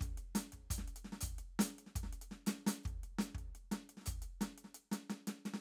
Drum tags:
breakbeat, beat, 170 BPM, 4/4, closed hi-hat, hi-hat pedal, snare, kick

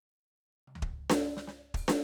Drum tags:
Afro-Cuban rumba, fill, 110 BPM, 4/4, open hi-hat, hi-hat pedal, snare, high tom, floor tom, kick

